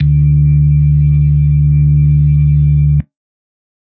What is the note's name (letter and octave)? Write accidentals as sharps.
D2